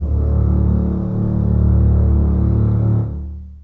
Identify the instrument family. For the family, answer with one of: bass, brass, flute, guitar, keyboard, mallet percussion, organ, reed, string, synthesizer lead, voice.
string